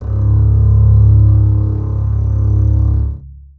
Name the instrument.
acoustic string instrument